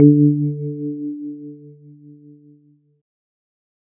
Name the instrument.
electronic keyboard